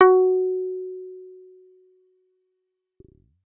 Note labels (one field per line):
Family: bass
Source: synthesizer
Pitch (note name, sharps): F#4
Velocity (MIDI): 127